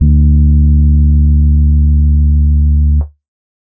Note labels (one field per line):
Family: keyboard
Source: electronic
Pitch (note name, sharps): D2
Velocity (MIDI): 25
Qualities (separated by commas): dark